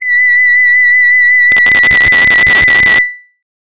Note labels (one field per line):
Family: voice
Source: synthesizer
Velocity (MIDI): 25